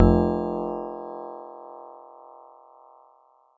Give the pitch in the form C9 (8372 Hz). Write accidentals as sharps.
F1 (43.65 Hz)